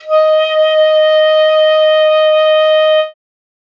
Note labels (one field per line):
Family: flute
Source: acoustic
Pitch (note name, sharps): D#5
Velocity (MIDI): 100